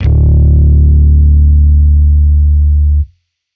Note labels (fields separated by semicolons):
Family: bass; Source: electronic; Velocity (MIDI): 50; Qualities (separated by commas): distorted